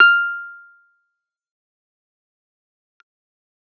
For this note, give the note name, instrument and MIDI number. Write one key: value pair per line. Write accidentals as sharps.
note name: F6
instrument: electronic keyboard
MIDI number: 89